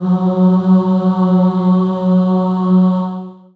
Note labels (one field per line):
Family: voice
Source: acoustic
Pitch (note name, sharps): F#3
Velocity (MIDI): 25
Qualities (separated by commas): long release, reverb